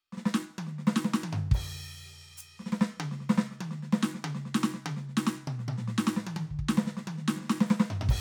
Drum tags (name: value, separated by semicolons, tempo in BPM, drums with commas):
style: Motown; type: fill; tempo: 148 BPM; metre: 4/4; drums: crash, hi-hat pedal, snare, high tom, mid tom, floor tom, kick